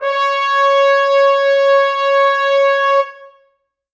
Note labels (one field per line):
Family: brass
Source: acoustic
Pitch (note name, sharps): C#5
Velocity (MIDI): 127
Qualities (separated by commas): bright, reverb